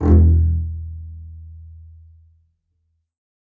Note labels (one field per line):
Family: string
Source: acoustic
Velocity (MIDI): 127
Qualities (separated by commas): reverb